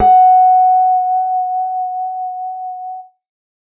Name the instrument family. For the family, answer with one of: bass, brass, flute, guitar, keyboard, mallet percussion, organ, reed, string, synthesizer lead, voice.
bass